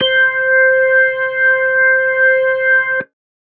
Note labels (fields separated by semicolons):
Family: organ; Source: electronic; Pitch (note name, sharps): C5; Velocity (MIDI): 25